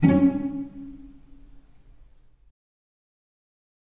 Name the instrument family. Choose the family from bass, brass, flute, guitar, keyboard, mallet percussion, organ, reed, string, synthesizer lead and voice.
string